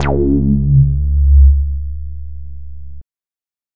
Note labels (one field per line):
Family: bass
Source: synthesizer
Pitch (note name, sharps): C#2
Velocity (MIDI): 50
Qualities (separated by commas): distorted